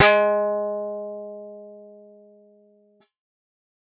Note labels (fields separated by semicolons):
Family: guitar; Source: synthesizer; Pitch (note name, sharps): G#3; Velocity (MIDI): 127; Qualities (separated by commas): bright